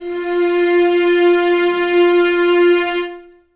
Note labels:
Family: string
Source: acoustic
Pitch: F4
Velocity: 50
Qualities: reverb

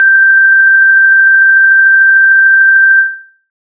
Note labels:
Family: bass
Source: synthesizer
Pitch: G6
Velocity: 100

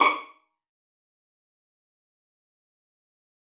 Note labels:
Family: string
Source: acoustic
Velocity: 127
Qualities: fast decay, percussive, reverb

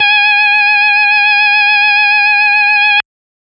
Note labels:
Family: organ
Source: electronic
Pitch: G#5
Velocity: 100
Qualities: distorted

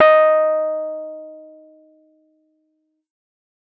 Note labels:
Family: keyboard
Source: electronic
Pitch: D#5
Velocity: 127

